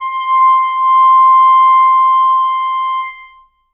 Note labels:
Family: reed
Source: acoustic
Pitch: C6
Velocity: 127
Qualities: reverb

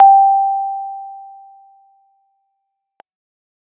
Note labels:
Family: keyboard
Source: electronic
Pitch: G5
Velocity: 25

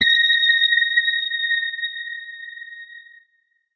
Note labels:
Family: guitar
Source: electronic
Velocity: 25

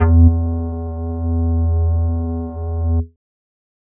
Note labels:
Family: flute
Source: synthesizer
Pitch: E2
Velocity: 75

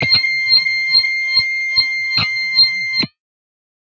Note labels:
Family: guitar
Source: electronic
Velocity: 100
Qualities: bright, distorted

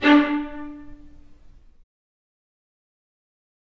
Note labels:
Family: string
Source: acoustic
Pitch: D4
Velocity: 75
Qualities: fast decay, reverb

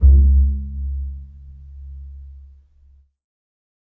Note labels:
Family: string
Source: acoustic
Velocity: 25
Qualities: dark, reverb

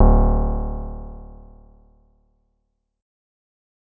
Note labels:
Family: bass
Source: synthesizer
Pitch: D1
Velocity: 75

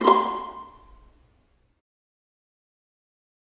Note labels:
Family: string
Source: acoustic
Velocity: 25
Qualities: fast decay, reverb

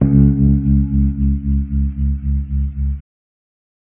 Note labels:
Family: guitar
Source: electronic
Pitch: C#2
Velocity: 127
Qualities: dark, reverb

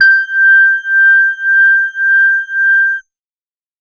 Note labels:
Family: organ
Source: electronic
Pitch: G6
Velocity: 127

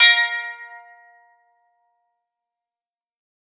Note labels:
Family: guitar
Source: acoustic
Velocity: 100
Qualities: bright, fast decay, percussive

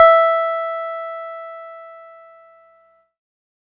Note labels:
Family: keyboard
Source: electronic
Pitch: E5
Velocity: 50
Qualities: distorted

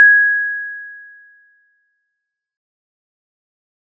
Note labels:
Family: mallet percussion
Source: acoustic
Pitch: G#6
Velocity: 75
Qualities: fast decay

